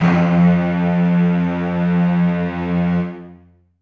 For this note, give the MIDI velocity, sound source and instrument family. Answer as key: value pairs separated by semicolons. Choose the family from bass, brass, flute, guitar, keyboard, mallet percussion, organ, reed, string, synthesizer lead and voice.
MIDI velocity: 127; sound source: acoustic; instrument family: string